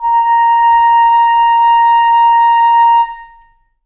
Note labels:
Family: reed; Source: acoustic; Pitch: A#5; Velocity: 50; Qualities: long release, reverb

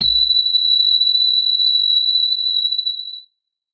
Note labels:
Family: guitar; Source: electronic; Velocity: 75; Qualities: bright

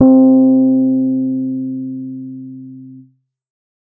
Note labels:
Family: keyboard; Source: electronic; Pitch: C4; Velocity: 75; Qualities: dark

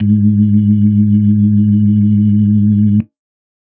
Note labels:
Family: organ; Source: electronic; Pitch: G#2; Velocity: 25; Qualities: reverb

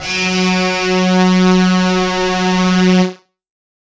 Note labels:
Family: guitar; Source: electronic; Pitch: F#3; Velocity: 75; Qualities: distorted

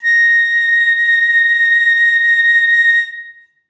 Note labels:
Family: flute; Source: acoustic; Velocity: 25; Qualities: reverb

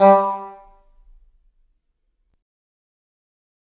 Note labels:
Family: reed; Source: acoustic; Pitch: G3; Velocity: 25; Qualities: fast decay, percussive, reverb

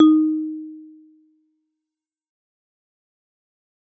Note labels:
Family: mallet percussion; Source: acoustic; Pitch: D#4; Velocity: 127; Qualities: fast decay

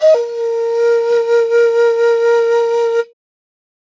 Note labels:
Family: flute; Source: acoustic; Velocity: 127

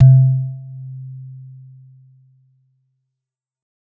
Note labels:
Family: mallet percussion; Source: acoustic; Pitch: C3; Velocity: 75; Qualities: dark, non-linear envelope

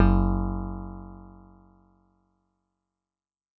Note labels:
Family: guitar; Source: synthesizer; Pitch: F#1; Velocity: 75; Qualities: dark, fast decay

